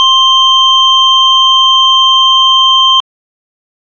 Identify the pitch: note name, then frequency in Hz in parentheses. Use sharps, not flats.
C6 (1047 Hz)